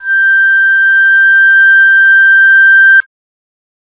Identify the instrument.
acoustic flute